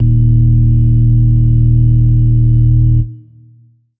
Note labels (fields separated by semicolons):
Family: organ; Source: electronic; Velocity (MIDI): 127; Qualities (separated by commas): dark, long release